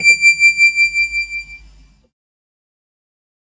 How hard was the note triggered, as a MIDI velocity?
50